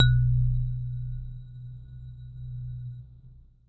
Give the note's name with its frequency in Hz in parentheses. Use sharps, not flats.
B0 (30.87 Hz)